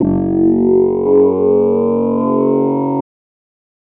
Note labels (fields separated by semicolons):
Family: voice; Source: synthesizer; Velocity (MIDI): 50; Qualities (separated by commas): distorted